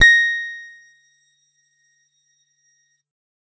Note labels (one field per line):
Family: guitar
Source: electronic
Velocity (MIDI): 100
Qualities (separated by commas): bright, percussive